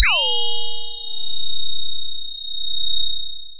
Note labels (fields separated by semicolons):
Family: voice; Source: synthesizer; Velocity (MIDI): 100; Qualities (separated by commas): bright, long release